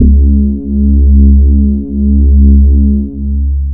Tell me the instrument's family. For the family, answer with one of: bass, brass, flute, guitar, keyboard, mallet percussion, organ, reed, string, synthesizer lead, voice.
bass